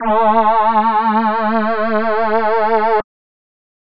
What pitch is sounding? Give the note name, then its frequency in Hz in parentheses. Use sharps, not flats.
A3 (220 Hz)